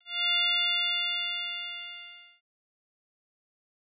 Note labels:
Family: bass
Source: synthesizer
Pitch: F5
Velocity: 25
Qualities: bright, distorted, fast decay

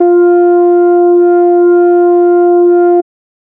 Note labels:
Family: organ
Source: electronic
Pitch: F4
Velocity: 25

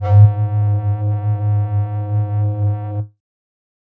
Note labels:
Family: flute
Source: synthesizer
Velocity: 25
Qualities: distorted

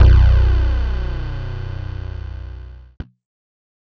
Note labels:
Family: keyboard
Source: electronic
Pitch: B0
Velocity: 100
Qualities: distorted

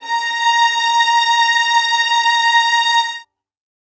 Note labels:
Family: string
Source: acoustic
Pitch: A#5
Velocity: 100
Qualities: reverb

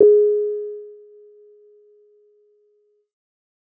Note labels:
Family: keyboard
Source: electronic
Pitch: G#4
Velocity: 25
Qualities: dark

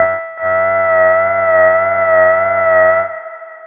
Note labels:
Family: bass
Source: synthesizer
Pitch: E5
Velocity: 25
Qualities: long release, reverb

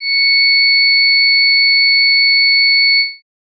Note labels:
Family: organ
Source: electronic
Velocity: 127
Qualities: bright

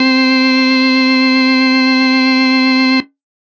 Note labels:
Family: organ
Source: electronic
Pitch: C4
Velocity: 127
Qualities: distorted

